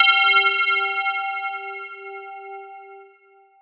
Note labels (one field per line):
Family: mallet percussion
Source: electronic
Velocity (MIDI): 127